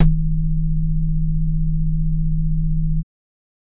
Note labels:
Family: organ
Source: electronic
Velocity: 127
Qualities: multiphonic

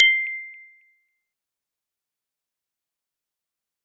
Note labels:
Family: mallet percussion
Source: acoustic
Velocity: 100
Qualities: fast decay, percussive

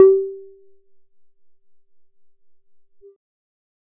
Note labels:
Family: bass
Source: synthesizer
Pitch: G4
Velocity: 25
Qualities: percussive

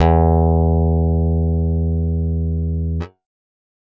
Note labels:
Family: guitar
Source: acoustic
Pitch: E2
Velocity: 127

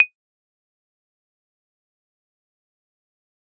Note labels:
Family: mallet percussion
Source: acoustic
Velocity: 127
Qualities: dark, fast decay, percussive, reverb

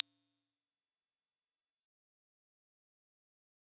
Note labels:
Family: mallet percussion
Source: acoustic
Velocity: 127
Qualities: bright, fast decay

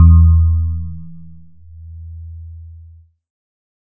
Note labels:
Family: keyboard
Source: electronic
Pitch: E2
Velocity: 75

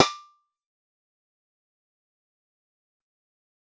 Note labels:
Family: guitar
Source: synthesizer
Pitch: D6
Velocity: 50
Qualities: fast decay, percussive

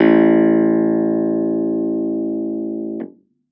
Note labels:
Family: keyboard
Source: electronic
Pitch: A1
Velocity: 50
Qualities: distorted

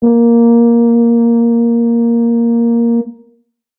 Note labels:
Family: brass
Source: acoustic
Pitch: A#3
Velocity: 50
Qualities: dark

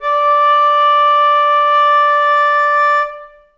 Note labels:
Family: flute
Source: acoustic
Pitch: D5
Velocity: 75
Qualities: reverb

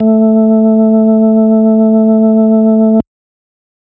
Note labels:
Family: organ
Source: electronic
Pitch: A3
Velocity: 75

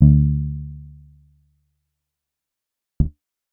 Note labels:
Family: bass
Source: synthesizer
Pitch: D2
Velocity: 25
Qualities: dark, fast decay

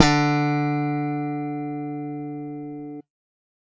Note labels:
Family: bass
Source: electronic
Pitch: D3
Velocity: 100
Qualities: bright

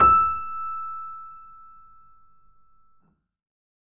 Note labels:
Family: keyboard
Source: acoustic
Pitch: E6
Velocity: 75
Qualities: reverb

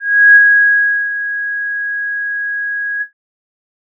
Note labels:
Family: bass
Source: synthesizer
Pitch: G#6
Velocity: 127

